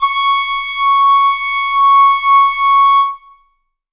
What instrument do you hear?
acoustic flute